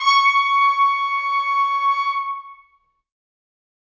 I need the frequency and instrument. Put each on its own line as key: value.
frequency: 1109 Hz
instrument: acoustic brass instrument